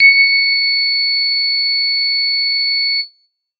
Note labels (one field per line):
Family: bass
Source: synthesizer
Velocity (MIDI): 75